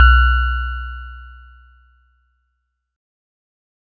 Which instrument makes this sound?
acoustic mallet percussion instrument